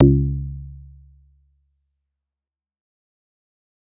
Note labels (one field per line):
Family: bass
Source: synthesizer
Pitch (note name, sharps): C#2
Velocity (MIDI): 127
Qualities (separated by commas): dark, fast decay